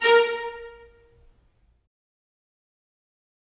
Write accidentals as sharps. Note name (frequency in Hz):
A#4 (466.2 Hz)